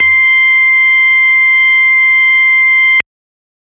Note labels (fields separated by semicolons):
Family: organ; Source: electronic; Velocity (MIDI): 127; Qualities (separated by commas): bright